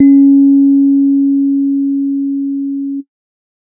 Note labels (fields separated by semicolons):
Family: keyboard; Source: electronic; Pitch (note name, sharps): C#4; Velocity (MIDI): 100